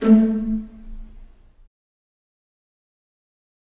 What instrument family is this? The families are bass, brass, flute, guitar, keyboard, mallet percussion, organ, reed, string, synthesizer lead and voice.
string